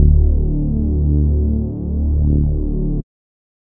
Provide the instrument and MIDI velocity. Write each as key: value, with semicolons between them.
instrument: synthesizer bass; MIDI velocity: 50